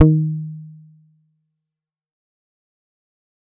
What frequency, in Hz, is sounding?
155.6 Hz